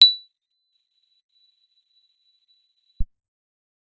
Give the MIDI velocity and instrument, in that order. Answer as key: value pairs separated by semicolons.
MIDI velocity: 50; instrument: acoustic guitar